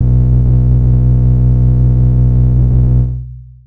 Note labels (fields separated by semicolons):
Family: keyboard; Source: electronic; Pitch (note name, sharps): B1; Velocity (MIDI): 127; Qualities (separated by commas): distorted, long release